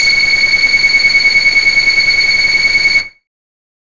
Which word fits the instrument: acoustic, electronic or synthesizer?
synthesizer